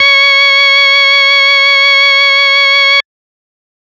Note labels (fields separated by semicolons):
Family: organ; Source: electronic; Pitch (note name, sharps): C#5; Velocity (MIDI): 25; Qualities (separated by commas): distorted